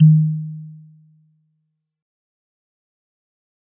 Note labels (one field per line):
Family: mallet percussion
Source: acoustic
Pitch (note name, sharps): D#3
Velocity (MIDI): 50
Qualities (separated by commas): dark, fast decay, percussive